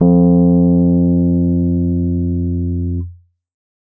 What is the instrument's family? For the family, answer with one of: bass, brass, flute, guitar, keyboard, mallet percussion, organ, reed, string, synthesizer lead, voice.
keyboard